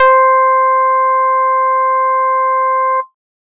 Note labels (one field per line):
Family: bass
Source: synthesizer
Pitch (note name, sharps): C5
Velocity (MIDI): 25